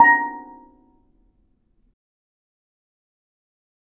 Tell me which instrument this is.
acoustic mallet percussion instrument